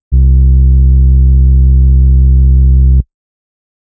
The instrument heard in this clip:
electronic organ